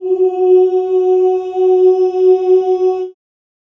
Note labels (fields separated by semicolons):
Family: voice; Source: acoustic; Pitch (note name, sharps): F#4; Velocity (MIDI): 75; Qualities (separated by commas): reverb